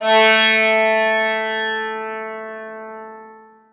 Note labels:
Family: guitar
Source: acoustic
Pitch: A3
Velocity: 50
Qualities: bright, long release, reverb

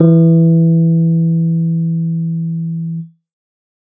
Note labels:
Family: keyboard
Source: electronic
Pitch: E3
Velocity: 50

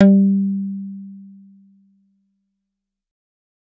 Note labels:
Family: bass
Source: synthesizer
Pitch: G3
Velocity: 75

